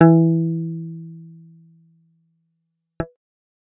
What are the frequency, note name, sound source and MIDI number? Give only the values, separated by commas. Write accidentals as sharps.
164.8 Hz, E3, synthesizer, 52